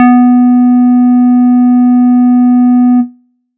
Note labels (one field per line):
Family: bass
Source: synthesizer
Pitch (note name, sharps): B3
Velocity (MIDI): 127